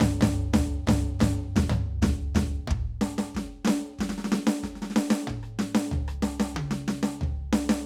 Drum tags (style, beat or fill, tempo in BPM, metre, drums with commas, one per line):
Brazilian
beat
92 BPM
4/4
hi-hat pedal, snare, cross-stick, high tom, mid tom, floor tom, kick